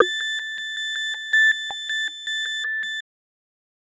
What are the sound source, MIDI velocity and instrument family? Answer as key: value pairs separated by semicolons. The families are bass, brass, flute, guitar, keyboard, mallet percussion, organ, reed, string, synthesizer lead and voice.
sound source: synthesizer; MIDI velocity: 127; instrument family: bass